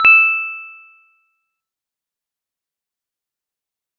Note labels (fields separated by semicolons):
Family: mallet percussion; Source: acoustic; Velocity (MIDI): 50; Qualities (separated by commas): fast decay, multiphonic